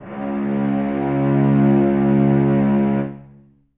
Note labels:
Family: string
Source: acoustic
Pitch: C#2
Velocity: 25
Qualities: reverb

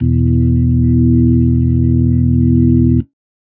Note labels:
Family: organ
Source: electronic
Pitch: E1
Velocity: 50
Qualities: dark

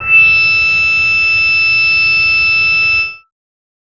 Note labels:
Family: bass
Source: synthesizer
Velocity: 127

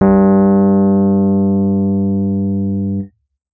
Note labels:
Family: keyboard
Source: electronic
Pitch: G2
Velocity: 100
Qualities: distorted

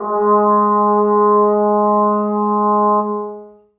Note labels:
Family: brass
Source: acoustic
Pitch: G#3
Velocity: 50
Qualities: long release, reverb

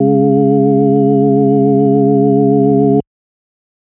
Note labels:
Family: organ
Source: electronic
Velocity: 100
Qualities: multiphonic

